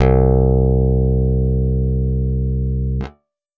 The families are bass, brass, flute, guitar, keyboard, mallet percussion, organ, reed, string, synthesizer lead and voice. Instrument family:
guitar